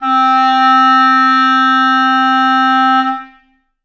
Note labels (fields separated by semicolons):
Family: reed; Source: acoustic; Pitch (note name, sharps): C4; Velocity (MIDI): 127; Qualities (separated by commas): reverb